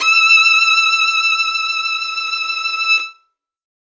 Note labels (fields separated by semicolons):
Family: string; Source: acoustic; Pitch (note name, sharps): E6; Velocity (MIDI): 127